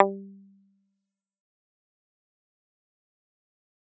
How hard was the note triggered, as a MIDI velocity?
100